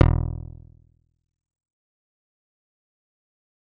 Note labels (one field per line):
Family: bass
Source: synthesizer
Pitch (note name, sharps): E1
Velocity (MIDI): 50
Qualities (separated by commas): fast decay, percussive